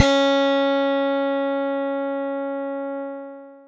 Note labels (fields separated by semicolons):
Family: keyboard; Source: electronic; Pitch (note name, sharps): C#4; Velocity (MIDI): 100; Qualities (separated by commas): bright, long release